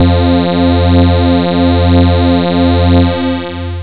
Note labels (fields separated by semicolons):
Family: bass; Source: synthesizer; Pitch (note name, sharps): F2; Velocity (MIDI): 127; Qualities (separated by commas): bright, distorted, long release